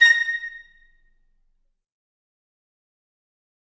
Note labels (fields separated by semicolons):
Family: reed; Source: acoustic; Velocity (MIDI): 75; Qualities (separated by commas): fast decay, percussive, reverb